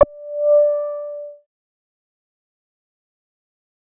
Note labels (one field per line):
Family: bass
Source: synthesizer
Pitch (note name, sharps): D5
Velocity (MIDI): 50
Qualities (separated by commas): fast decay